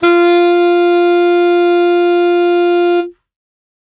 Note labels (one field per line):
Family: reed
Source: acoustic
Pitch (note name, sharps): F4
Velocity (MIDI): 50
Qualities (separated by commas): bright